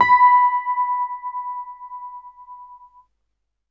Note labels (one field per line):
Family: keyboard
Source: electronic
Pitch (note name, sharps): B5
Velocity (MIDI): 100